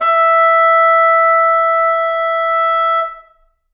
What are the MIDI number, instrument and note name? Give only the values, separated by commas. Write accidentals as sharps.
76, acoustic reed instrument, E5